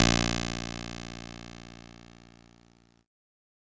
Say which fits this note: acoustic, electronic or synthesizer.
electronic